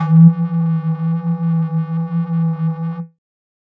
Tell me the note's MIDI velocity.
50